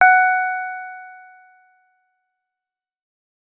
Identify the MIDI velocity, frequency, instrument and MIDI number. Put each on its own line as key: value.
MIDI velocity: 25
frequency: 740 Hz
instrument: electronic guitar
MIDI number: 78